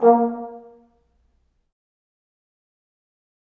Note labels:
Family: brass; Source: acoustic; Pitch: A#3; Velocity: 50; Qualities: dark, fast decay, percussive, reverb

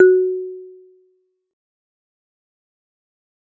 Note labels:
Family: mallet percussion; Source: acoustic; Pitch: F#4; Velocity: 25; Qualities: dark, fast decay, percussive, reverb

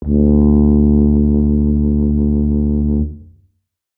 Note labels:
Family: brass; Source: acoustic; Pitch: D2; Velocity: 25; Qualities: dark

